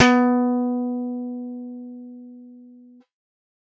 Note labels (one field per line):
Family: guitar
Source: synthesizer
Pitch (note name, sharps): B3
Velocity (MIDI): 127